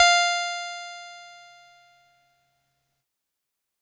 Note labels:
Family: keyboard; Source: electronic; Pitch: F5; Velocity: 75; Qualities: bright, distorted

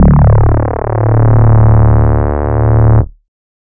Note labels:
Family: bass; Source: synthesizer; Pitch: D1; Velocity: 50; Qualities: distorted

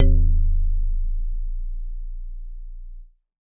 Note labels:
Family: mallet percussion; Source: acoustic; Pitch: A#0; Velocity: 127

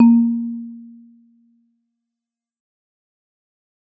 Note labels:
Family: mallet percussion; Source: acoustic; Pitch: A#3; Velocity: 50; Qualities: dark, fast decay, reverb

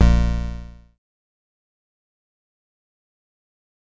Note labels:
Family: bass; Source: synthesizer; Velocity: 50; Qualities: bright, distorted, fast decay

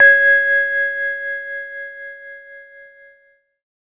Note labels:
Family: keyboard; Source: electronic; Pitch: C#5; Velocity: 25; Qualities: reverb

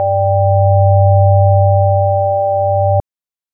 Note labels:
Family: organ; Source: electronic; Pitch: G2; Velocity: 127

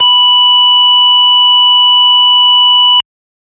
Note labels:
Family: organ; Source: electronic; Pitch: B5; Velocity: 127

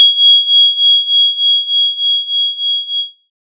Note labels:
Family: synthesizer lead; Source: synthesizer; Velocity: 127; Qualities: bright

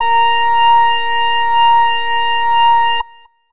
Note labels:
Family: flute; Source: acoustic; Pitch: A#5; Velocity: 50

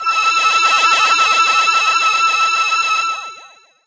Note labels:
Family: voice; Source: synthesizer; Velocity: 75; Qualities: long release

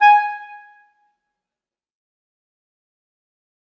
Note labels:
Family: reed; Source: acoustic; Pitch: G#5; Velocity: 100; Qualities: fast decay, percussive, reverb

